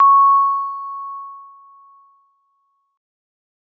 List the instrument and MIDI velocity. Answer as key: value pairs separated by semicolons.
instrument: electronic keyboard; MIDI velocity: 25